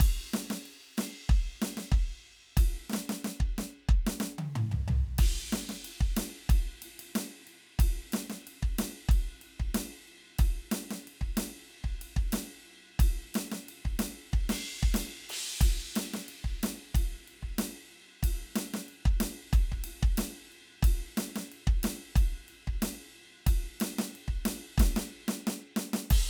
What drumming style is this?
rock